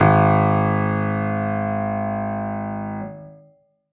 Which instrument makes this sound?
acoustic keyboard